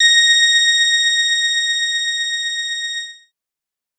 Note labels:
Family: bass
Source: synthesizer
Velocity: 50

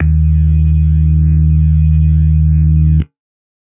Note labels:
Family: organ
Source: electronic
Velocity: 50

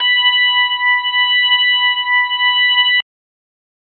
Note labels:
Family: organ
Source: electronic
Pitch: B5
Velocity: 75

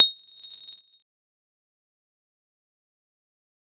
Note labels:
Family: mallet percussion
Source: electronic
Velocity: 25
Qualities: bright, fast decay, non-linear envelope, percussive

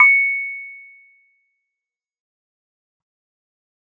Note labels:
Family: keyboard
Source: electronic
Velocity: 75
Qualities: fast decay

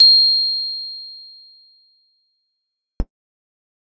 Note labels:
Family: keyboard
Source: electronic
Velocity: 100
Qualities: bright, fast decay

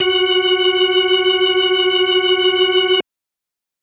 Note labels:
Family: organ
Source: electronic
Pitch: F#4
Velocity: 127

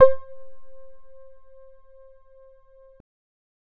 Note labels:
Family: bass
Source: synthesizer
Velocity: 25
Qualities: dark, distorted

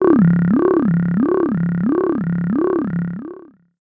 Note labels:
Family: voice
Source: synthesizer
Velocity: 50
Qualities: long release, non-linear envelope, tempo-synced

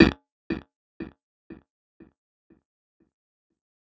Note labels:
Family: keyboard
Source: electronic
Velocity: 25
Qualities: fast decay

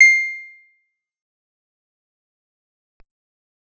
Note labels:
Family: guitar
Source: acoustic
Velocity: 25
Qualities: fast decay, percussive

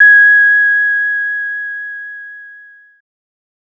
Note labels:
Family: bass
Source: synthesizer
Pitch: G#6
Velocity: 25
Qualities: distorted

